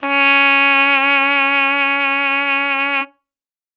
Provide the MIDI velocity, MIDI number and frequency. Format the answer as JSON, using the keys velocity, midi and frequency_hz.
{"velocity": 100, "midi": 61, "frequency_hz": 277.2}